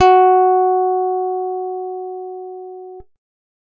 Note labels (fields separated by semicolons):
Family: guitar; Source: acoustic; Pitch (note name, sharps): F#4; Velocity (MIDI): 25